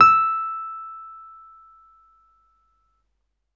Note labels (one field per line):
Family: keyboard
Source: electronic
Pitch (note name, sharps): E6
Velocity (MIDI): 127